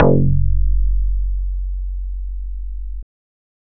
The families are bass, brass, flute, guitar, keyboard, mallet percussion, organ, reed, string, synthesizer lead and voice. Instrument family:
bass